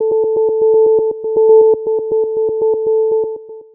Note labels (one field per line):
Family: synthesizer lead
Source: synthesizer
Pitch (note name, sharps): A4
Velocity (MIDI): 127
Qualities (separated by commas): dark, long release, tempo-synced